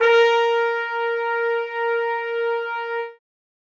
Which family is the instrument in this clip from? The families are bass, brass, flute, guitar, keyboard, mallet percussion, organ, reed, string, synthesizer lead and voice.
brass